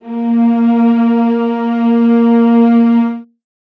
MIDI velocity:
75